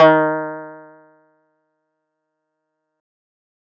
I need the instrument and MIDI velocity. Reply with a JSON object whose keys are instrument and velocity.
{"instrument": "synthesizer guitar", "velocity": 75}